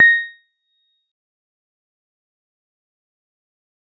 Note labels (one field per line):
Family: mallet percussion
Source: electronic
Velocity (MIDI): 50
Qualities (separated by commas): fast decay, percussive